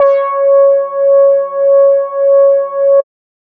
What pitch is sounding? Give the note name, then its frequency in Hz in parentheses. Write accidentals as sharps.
C#5 (554.4 Hz)